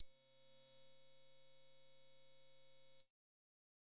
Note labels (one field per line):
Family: bass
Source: synthesizer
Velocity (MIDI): 25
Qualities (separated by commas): bright, distorted